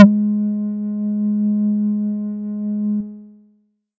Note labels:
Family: bass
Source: synthesizer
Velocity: 25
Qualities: multiphonic

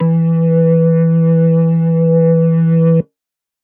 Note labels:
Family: organ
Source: electronic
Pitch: E3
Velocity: 50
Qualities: distorted

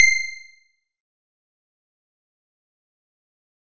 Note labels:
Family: bass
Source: synthesizer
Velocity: 127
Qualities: fast decay, percussive

